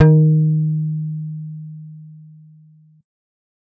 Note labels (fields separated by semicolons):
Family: bass; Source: synthesizer; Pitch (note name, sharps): D#3; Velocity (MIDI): 100